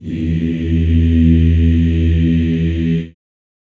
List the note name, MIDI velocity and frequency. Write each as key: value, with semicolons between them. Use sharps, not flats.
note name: E2; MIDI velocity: 50; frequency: 82.41 Hz